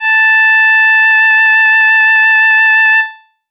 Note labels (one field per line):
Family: reed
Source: synthesizer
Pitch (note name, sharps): A5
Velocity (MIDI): 127